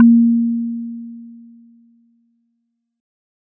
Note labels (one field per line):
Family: mallet percussion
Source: acoustic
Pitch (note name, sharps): A#3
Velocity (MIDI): 50